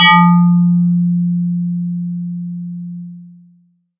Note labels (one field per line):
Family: mallet percussion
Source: electronic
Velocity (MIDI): 127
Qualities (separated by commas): long release, multiphonic